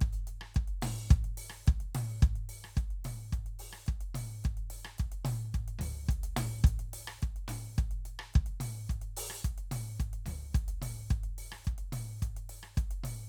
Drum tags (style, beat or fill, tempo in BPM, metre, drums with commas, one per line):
calypso
beat
108 BPM
4/4
closed hi-hat, open hi-hat, hi-hat pedal, cross-stick, high tom, floor tom, kick